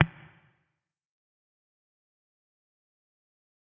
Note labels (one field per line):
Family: guitar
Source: electronic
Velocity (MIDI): 25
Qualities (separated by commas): fast decay, percussive